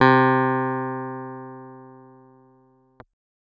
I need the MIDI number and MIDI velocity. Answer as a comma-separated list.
48, 100